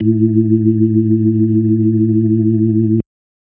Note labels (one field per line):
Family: organ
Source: electronic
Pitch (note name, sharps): A2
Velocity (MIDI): 50